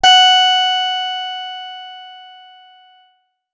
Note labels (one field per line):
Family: guitar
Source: acoustic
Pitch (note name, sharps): F#5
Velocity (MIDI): 75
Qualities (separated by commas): bright, distorted